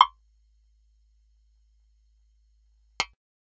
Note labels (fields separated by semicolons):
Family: bass; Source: synthesizer; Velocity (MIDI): 127; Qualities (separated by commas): percussive